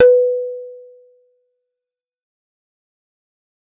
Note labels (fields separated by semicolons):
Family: bass; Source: synthesizer; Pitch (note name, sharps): B4; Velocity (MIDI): 50; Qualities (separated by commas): fast decay